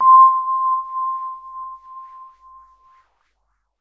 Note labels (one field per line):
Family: keyboard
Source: electronic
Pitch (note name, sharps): C6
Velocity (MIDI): 25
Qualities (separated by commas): non-linear envelope